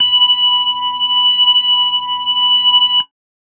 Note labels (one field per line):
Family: keyboard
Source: electronic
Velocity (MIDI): 127